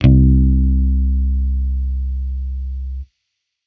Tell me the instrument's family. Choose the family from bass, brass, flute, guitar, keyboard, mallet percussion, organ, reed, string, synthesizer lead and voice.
bass